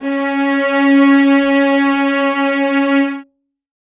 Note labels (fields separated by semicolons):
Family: string; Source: acoustic; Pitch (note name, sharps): C#4; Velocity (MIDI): 100; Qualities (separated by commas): reverb